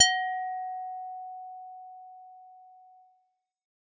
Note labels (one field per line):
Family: bass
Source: synthesizer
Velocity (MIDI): 100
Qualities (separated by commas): distorted